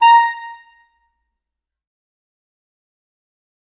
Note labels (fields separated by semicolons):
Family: reed; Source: acoustic; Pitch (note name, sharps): A#5; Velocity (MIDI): 127; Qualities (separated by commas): fast decay, percussive, reverb